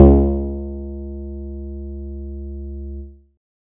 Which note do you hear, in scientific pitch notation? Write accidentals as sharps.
C#2